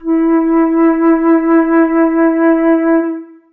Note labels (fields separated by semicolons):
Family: flute; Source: acoustic; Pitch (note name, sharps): E4; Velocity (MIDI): 50; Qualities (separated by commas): dark, reverb